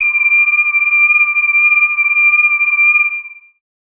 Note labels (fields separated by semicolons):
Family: voice; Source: synthesizer; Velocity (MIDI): 25; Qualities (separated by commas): bright, long release